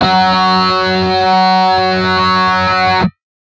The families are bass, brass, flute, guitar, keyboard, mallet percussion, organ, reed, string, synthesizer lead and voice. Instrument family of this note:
guitar